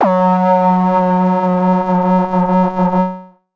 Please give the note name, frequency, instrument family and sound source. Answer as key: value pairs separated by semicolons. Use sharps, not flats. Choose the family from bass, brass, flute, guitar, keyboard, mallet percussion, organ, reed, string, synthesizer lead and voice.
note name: F#3; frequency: 185 Hz; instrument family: synthesizer lead; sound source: synthesizer